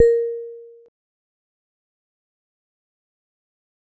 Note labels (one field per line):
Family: mallet percussion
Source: acoustic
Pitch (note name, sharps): A#4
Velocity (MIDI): 25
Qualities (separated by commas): dark, fast decay, percussive